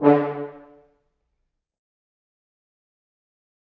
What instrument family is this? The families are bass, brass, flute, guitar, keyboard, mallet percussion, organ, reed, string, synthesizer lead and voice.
brass